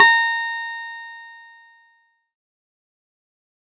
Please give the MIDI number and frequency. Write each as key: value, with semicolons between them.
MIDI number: 82; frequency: 932.3 Hz